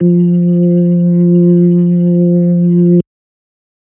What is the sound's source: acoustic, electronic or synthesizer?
electronic